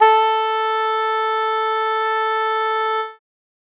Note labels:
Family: reed; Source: acoustic; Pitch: A4; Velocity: 100; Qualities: bright

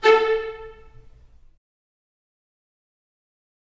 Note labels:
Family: string; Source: acoustic; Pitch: A4; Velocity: 75; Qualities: fast decay, reverb

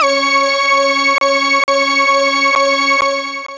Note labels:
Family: synthesizer lead; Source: synthesizer; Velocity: 127; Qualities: bright, long release

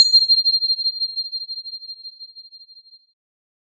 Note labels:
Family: keyboard; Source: synthesizer; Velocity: 75; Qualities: bright

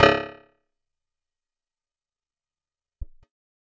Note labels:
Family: guitar; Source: acoustic; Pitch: C#1; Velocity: 50; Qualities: fast decay, percussive

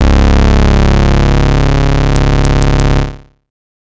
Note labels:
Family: bass; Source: synthesizer; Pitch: C#1; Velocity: 100; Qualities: bright, distorted

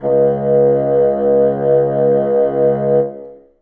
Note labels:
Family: reed; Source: acoustic; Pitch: C#2; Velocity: 25; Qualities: reverb

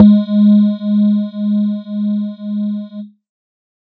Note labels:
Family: synthesizer lead; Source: synthesizer; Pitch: G#3; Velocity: 100; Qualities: distorted

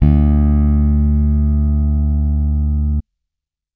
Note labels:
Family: bass; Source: electronic; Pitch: D2; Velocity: 50

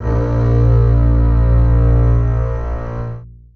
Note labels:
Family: string; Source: acoustic; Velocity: 25; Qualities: long release, reverb

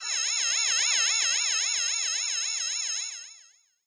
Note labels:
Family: voice; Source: synthesizer; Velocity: 127; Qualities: bright, distorted, long release

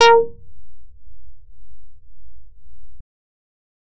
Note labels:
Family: bass; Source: synthesizer; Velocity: 127; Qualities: distorted

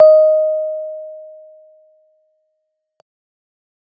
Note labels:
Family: keyboard; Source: electronic; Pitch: D#5; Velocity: 25

